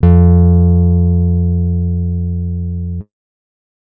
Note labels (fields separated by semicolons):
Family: guitar; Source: acoustic; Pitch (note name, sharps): F2; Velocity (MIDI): 25; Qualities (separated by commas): dark